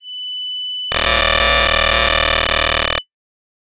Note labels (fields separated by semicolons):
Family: voice; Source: synthesizer; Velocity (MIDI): 127; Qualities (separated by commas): bright